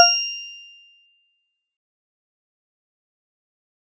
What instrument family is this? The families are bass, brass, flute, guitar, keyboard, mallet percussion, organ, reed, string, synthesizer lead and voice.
mallet percussion